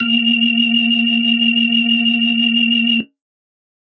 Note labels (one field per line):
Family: organ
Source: electronic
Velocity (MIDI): 100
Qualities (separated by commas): bright